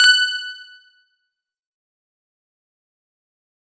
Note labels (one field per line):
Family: guitar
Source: electronic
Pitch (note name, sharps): F#6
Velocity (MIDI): 100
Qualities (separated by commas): fast decay, percussive